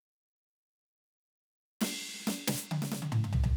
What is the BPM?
67 BPM